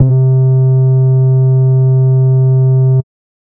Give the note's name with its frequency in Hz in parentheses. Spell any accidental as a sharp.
C3 (130.8 Hz)